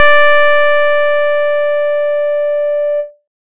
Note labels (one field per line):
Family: keyboard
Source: electronic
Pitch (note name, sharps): D5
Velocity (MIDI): 127